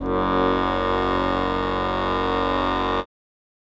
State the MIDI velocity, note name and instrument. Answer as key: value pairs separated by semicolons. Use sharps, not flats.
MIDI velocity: 25; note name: F#1; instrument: acoustic reed instrument